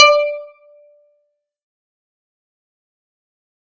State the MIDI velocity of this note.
127